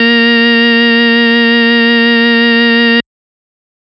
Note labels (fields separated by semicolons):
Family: organ; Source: electronic; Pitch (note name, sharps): A#3; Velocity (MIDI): 127; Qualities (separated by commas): bright, distorted